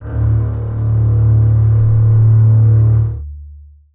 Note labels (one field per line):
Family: string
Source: acoustic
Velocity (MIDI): 100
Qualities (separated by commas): long release, reverb